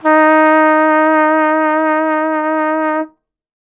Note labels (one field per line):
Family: brass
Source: acoustic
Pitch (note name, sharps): D#4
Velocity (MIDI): 50